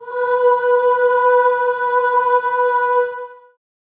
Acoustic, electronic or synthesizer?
acoustic